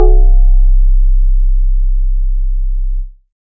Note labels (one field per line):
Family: synthesizer lead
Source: synthesizer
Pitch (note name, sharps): C1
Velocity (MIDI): 75